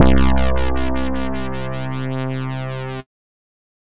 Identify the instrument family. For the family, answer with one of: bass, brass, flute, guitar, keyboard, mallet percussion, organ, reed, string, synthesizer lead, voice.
bass